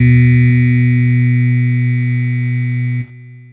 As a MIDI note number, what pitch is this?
47